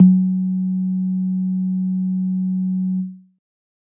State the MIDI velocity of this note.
127